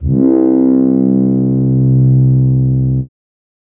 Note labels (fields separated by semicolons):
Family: keyboard; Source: synthesizer; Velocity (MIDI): 127